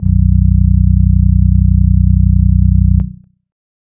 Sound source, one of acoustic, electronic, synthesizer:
synthesizer